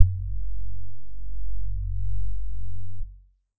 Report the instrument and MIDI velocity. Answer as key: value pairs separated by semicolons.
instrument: electronic keyboard; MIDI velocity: 25